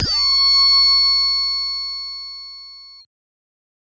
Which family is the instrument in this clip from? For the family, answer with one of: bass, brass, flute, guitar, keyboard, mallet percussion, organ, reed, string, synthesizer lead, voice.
bass